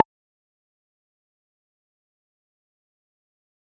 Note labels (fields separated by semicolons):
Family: guitar; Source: electronic; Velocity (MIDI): 25; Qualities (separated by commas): fast decay, percussive